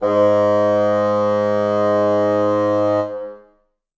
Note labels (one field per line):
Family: reed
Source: acoustic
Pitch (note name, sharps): G#2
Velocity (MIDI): 127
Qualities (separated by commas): reverb